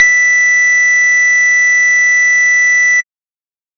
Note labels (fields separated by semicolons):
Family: bass; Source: synthesizer; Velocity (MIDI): 100; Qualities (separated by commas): distorted, tempo-synced